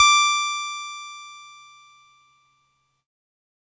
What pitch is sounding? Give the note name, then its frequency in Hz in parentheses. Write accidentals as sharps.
D6 (1175 Hz)